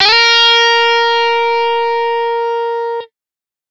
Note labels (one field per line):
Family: guitar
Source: electronic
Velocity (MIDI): 127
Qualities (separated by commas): bright, distorted